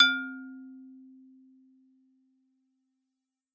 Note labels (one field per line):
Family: mallet percussion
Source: acoustic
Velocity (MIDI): 127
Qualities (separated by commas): percussive